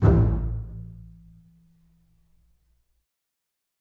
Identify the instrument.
acoustic string instrument